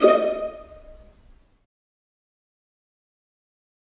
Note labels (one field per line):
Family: string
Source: acoustic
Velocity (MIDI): 25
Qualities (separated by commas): dark, fast decay, reverb